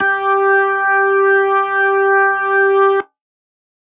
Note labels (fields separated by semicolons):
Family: organ; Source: electronic; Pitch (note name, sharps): G4; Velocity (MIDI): 100